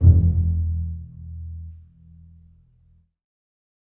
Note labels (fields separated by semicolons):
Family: string; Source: acoustic; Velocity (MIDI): 127; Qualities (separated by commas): dark, reverb